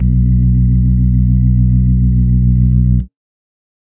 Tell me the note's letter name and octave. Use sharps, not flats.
B1